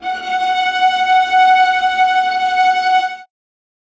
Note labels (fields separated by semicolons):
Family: string; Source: acoustic; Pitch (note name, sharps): F#5; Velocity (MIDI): 75; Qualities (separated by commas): bright, non-linear envelope, reverb